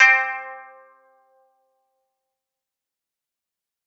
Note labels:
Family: guitar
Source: acoustic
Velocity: 75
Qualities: fast decay, percussive

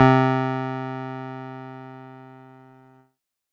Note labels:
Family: keyboard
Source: electronic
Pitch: C3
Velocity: 75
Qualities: distorted

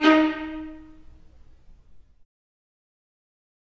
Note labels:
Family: string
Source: acoustic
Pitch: D#4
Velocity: 25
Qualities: fast decay, reverb

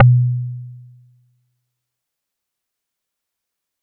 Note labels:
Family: mallet percussion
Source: acoustic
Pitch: B2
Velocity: 100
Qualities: fast decay

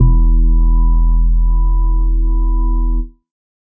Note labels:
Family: organ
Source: electronic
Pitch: E1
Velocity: 100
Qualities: dark

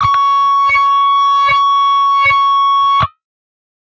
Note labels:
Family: guitar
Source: electronic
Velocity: 25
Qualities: bright, distorted

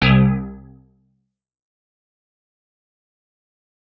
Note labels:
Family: guitar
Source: electronic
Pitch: C2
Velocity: 100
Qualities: fast decay, percussive

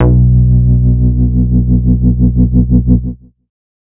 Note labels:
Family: bass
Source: synthesizer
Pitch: B1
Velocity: 100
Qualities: distorted

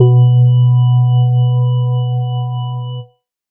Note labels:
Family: organ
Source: electronic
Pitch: B2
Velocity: 127

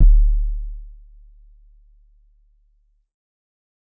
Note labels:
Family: keyboard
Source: electronic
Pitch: D1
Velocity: 25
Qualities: dark

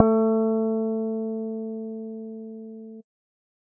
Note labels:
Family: bass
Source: synthesizer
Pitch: A3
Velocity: 25

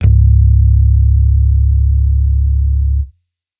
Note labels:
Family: bass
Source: electronic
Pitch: C#1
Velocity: 100

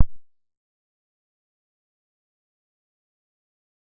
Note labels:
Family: bass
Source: synthesizer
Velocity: 25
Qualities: fast decay, percussive

